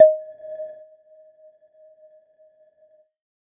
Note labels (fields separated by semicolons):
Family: mallet percussion; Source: electronic; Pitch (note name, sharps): D#5; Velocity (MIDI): 50; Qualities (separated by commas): non-linear envelope, percussive